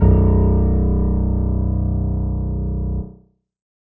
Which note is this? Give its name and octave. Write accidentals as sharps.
B0